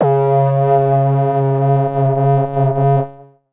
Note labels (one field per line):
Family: synthesizer lead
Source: synthesizer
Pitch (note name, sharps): C#3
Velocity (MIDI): 75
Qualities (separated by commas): distorted, multiphonic, non-linear envelope